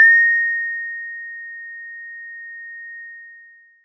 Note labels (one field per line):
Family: mallet percussion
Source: acoustic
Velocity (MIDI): 25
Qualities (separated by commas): long release